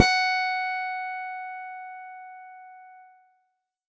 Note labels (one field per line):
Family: keyboard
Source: electronic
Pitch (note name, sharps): F#5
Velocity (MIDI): 50